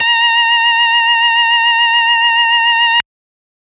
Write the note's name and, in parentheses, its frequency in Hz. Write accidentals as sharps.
A#5 (932.3 Hz)